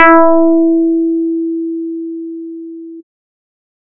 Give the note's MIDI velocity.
100